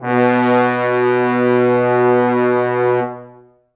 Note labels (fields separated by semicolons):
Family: brass; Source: acoustic; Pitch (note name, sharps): B2; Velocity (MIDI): 100; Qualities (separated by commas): bright, reverb